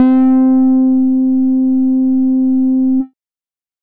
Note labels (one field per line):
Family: bass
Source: synthesizer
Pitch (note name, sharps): C4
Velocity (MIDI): 100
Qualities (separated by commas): distorted